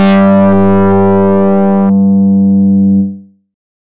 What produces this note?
synthesizer bass